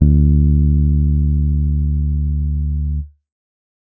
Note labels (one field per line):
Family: keyboard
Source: electronic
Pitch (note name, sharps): D2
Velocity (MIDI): 50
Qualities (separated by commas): dark, distorted